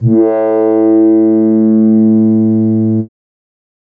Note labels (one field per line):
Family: keyboard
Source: synthesizer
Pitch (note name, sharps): A2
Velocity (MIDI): 50